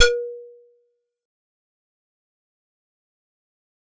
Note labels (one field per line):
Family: keyboard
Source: acoustic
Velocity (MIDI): 75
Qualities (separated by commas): fast decay, percussive